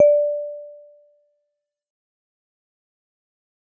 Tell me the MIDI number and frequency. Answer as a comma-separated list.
74, 587.3 Hz